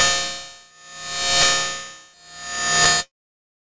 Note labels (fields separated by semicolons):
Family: guitar; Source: electronic; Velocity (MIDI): 50